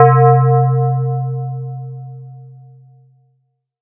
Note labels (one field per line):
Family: mallet percussion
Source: electronic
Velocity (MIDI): 100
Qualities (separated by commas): multiphonic